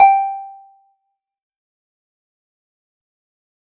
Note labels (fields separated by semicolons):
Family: guitar; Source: acoustic; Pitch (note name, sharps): G5; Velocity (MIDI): 75; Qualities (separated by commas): fast decay, percussive